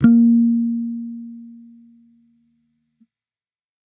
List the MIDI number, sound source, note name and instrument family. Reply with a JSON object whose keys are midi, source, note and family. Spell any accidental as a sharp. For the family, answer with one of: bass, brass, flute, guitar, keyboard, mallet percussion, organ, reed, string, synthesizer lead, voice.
{"midi": 58, "source": "electronic", "note": "A#3", "family": "bass"}